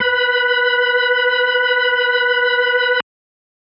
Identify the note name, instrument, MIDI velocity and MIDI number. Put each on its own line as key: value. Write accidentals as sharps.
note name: B4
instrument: electronic organ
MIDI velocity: 50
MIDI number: 71